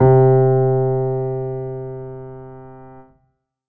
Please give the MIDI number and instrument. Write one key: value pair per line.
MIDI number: 48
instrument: acoustic keyboard